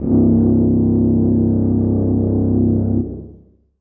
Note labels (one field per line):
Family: brass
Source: acoustic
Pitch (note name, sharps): C1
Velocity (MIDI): 127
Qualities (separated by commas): dark, reverb